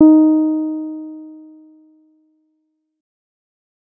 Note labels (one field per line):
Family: bass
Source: synthesizer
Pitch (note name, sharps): D#4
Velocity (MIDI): 25